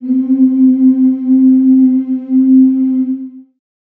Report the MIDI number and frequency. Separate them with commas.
60, 261.6 Hz